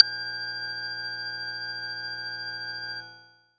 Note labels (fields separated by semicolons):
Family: bass; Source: synthesizer; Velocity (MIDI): 75; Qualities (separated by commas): multiphonic